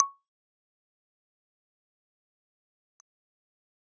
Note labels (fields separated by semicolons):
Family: keyboard; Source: electronic; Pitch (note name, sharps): C#6; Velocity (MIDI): 50; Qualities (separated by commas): fast decay, percussive